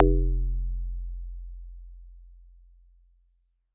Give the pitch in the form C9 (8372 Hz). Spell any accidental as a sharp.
F1 (43.65 Hz)